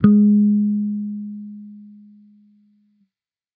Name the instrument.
electronic bass